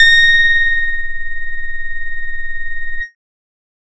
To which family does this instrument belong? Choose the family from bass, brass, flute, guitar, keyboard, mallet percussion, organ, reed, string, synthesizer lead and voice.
bass